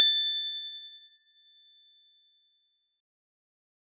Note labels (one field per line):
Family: synthesizer lead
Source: synthesizer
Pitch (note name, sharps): A6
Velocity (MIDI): 25